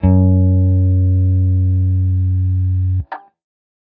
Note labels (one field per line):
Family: guitar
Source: electronic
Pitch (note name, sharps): F#2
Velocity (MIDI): 25